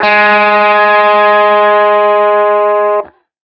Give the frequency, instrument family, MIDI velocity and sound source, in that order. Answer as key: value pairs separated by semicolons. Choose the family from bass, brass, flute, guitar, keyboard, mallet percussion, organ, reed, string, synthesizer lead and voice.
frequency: 207.7 Hz; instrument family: guitar; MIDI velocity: 100; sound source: electronic